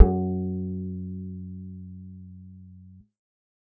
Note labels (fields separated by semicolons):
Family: bass; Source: synthesizer; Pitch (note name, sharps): F#2; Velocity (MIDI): 75; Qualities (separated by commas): dark, reverb